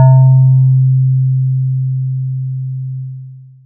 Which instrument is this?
electronic mallet percussion instrument